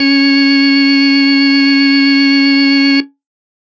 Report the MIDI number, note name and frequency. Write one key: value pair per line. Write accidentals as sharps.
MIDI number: 61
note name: C#4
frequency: 277.2 Hz